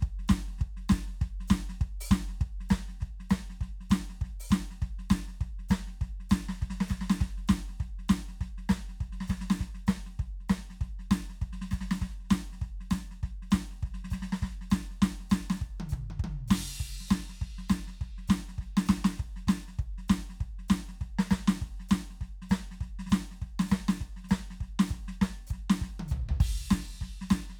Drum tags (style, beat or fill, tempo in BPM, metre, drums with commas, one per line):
rockabilly
beat
200 BPM
4/4
crash, open hi-hat, hi-hat pedal, snare, cross-stick, high tom, floor tom, kick